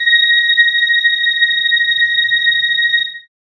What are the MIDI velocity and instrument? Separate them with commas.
25, synthesizer keyboard